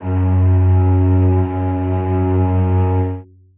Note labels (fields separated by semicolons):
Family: string; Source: acoustic; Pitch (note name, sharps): F#2; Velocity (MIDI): 25; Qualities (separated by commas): reverb